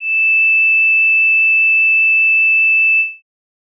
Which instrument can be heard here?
electronic organ